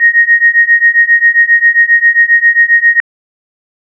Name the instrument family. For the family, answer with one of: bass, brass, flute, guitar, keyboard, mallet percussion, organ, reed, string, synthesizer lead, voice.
organ